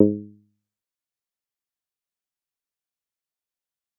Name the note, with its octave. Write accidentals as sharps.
G#2